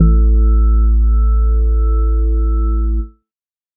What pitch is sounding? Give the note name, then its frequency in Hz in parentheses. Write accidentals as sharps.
A1 (55 Hz)